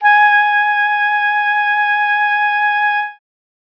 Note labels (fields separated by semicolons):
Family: reed; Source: acoustic; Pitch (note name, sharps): G#5; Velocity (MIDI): 50; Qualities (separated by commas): bright